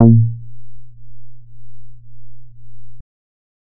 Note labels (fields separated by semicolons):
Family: bass; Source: synthesizer; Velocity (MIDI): 75